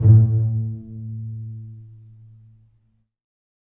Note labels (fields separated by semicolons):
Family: string; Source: acoustic; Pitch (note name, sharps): A2; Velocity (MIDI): 75; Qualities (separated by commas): dark, reverb